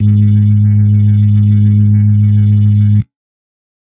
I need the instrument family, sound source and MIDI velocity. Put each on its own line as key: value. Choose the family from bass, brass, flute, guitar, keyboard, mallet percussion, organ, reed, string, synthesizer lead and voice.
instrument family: organ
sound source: electronic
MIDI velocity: 50